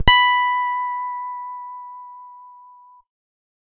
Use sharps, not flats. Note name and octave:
B5